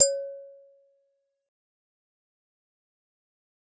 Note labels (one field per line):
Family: mallet percussion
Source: acoustic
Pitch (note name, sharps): C#5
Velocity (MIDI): 50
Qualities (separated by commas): fast decay, percussive